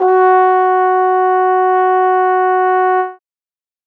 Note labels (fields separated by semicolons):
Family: brass; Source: acoustic; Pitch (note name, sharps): F#4; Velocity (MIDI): 75